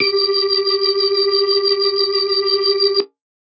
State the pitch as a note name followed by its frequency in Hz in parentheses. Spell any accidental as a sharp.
G4 (392 Hz)